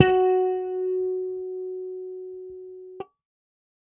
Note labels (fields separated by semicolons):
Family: bass; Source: electronic; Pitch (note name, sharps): F#4; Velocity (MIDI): 127